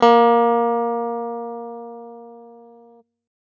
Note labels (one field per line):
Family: guitar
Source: electronic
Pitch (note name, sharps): A#3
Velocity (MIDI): 75